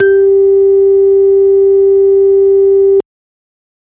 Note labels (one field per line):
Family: organ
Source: electronic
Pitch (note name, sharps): G4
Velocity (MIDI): 50